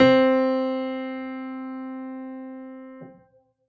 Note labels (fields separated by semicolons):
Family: keyboard; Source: acoustic; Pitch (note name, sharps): C4; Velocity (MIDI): 100